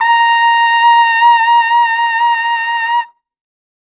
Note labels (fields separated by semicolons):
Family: brass; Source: acoustic; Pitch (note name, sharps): A#5; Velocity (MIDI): 100